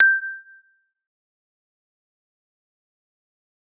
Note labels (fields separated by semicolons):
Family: mallet percussion; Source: acoustic; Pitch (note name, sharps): G6; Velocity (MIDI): 127; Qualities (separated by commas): fast decay, percussive